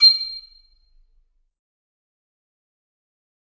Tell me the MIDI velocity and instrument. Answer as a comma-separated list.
75, acoustic flute